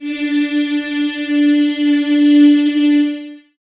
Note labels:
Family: voice; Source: acoustic; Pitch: D4; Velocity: 75; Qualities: reverb

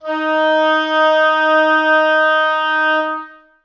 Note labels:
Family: reed; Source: acoustic; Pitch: D#4; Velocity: 127; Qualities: reverb

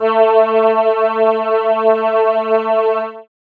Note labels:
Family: keyboard; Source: synthesizer; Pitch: A3; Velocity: 50

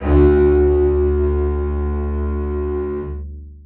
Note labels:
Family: string; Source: acoustic; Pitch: D2; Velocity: 127; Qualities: long release, reverb

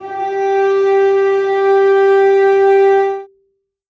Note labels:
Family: string; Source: acoustic; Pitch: G4; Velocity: 25; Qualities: reverb

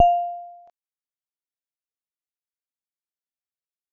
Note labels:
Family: mallet percussion; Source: acoustic; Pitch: F5; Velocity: 25; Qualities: fast decay, percussive

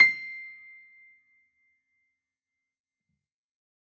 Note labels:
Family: keyboard; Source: acoustic; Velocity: 127; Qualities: fast decay, percussive

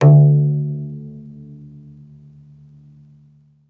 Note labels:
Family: guitar; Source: acoustic; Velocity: 127; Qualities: dark, reverb

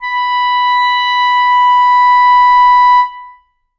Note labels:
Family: reed; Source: acoustic; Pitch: B5; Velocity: 100; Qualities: reverb

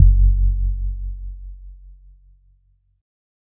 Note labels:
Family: keyboard; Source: electronic; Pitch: F#1; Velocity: 25; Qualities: dark

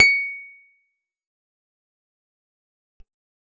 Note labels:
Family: guitar; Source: acoustic; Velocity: 127; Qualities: fast decay, percussive

